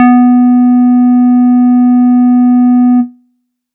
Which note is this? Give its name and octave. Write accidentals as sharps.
B3